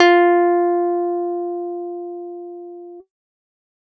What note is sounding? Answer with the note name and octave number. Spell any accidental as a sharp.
F4